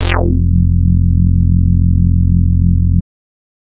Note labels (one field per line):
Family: bass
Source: synthesizer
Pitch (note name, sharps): F1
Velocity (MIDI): 25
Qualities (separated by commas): distorted